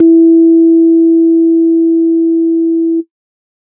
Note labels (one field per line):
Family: organ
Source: electronic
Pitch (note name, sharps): E4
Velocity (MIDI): 25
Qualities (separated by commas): dark